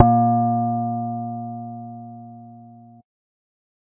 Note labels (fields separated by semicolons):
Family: bass; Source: synthesizer; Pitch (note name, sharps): A#2; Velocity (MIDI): 127